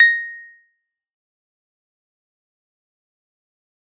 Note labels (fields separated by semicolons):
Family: keyboard; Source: electronic; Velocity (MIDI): 100; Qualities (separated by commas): fast decay, percussive